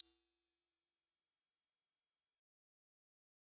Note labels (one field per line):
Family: synthesizer lead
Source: synthesizer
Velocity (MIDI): 50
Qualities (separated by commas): bright, distorted, fast decay